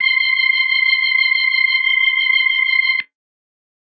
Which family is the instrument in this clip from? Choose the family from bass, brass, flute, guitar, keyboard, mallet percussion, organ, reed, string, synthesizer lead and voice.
organ